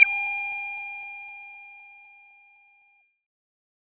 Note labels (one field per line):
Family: bass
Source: synthesizer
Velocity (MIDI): 75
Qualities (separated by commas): bright, distorted